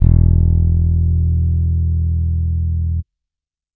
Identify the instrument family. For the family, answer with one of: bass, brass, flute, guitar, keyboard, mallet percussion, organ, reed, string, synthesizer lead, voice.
bass